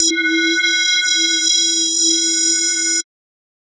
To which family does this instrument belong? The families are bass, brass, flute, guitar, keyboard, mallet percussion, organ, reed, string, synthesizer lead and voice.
mallet percussion